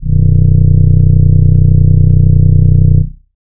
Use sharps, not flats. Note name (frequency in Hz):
B0 (30.87 Hz)